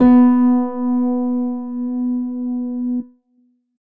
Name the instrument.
electronic keyboard